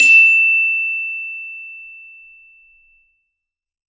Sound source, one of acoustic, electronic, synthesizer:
acoustic